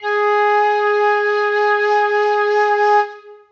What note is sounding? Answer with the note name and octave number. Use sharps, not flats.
G#4